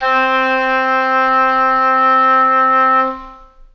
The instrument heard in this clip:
acoustic reed instrument